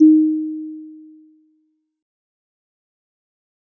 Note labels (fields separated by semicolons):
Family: mallet percussion; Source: acoustic; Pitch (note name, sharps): D#4; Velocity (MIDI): 25; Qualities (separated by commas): fast decay